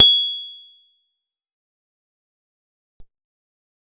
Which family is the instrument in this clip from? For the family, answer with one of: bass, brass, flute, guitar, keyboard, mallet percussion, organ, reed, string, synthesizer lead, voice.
guitar